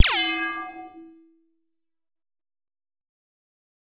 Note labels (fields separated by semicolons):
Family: bass; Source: synthesizer; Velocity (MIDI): 127; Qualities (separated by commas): bright, distorted, fast decay